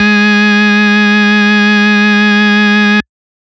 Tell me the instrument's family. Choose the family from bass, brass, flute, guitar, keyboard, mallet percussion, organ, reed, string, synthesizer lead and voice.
organ